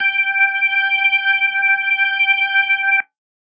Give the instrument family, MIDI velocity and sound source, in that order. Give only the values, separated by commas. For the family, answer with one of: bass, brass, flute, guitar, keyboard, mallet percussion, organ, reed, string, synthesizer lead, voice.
organ, 25, electronic